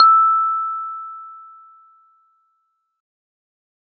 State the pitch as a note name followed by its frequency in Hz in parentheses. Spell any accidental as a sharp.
E6 (1319 Hz)